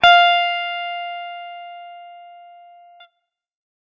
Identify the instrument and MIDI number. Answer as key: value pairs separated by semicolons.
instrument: electronic guitar; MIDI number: 77